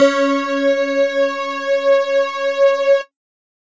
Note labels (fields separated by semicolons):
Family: mallet percussion; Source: electronic; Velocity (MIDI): 100